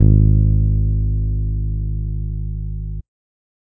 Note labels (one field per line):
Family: bass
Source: electronic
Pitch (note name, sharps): G#1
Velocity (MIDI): 100